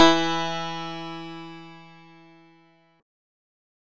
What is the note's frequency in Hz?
164.8 Hz